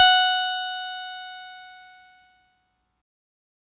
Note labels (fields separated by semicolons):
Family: keyboard; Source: electronic; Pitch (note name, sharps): F#5; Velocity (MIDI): 100; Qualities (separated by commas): bright, distorted